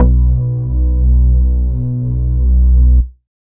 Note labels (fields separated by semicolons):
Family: bass; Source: synthesizer; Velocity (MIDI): 127